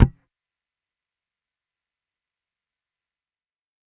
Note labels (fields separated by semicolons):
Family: bass; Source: electronic; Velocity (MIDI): 100; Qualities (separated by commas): fast decay, percussive